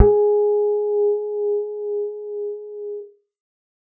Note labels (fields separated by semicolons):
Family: bass; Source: synthesizer; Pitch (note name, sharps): G#4; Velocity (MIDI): 25; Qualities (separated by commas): dark, reverb